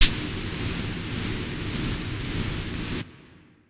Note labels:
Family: flute; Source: acoustic; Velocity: 50; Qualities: distorted

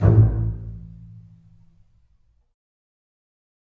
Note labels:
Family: string; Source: acoustic; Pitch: A1; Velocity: 50; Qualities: fast decay, reverb

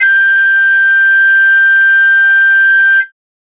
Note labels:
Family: flute; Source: acoustic; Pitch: G6; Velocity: 100

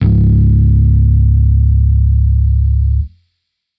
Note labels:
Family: bass; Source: electronic; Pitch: C#1; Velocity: 25; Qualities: distorted

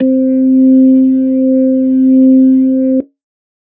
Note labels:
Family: organ; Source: electronic; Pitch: C4; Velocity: 127; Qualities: dark

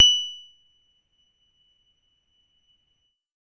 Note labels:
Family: keyboard; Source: electronic; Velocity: 100; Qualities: percussive, reverb

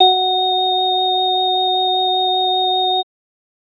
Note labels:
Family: organ; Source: electronic; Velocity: 100; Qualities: multiphonic

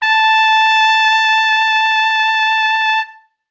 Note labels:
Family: brass; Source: acoustic; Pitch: A5; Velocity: 50

